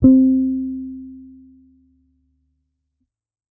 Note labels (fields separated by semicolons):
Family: bass; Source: electronic; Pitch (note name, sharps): C4; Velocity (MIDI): 75; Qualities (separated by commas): dark